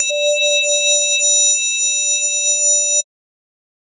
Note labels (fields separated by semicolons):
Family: mallet percussion; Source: synthesizer; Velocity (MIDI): 100; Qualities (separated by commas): bright, multiphonic, non-linear envelope